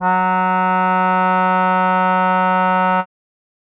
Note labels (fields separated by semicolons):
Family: reed; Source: acoustic; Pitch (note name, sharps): F#3; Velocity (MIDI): 75